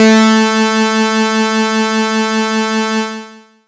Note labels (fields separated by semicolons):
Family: bass; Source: synthesizer; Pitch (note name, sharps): A3; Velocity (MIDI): 75; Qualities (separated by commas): bright, distorted, long release